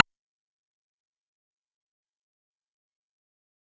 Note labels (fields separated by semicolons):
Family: bass; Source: synthesizer; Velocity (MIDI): 25; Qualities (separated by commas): distorted, fast decay, percussive